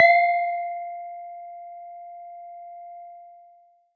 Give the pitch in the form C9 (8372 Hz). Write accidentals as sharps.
F5 (698.5 Hz)